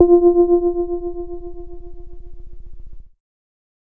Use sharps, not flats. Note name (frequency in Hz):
F4 (349.2 Hz)